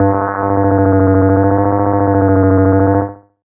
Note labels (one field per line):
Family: bass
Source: synthesizer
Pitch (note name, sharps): G2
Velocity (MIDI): 25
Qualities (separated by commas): distorted, tempo-synced